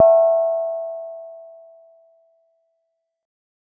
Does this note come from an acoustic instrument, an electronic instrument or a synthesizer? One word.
acoustic